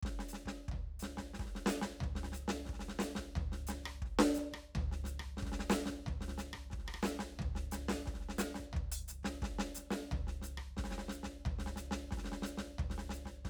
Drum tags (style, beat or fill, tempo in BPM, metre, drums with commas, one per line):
samba
beat
89 BPM
4/4
closed hi-hat, hi-hat pedal, snare, cross-stick, floor tom, kick